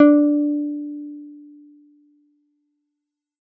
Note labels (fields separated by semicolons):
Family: keyboard; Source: electronic; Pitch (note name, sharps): D4; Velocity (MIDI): 50